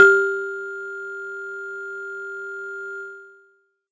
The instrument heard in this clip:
acoustic mallet percussion instrument